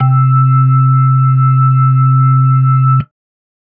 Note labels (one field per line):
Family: organ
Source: electronic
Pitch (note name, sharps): C3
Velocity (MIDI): 75